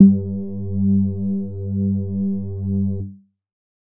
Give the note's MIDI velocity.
75